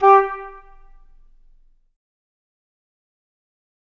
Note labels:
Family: flute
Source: acoustic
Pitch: G4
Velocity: 127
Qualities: fast decay, percussive, reverb

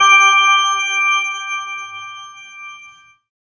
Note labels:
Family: keyboard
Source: synthesizer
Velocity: 50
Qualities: bright

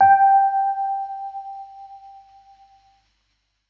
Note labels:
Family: keyboard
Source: electronic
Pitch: G5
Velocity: 50

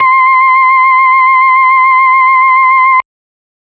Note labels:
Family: organ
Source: electronic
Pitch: C6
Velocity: 127

